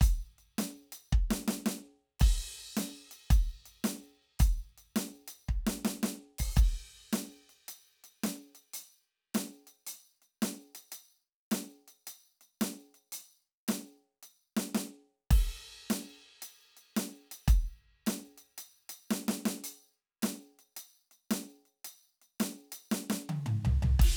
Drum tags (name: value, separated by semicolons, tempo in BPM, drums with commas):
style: rock; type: beat; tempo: 110 BPM; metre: 4/4; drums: crash, ride, closed hi-hat, hi-hat pedal, percussion, snare, high tom, mid tom, floor tom, kick